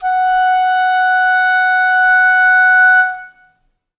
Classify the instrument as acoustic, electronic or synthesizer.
acoustic